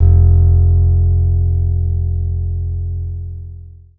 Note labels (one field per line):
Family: guitar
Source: acoustic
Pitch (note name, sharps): F1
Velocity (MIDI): 75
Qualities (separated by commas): dark, long release